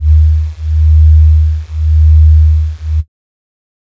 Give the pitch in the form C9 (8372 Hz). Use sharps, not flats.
D#2 (77.78 Hz)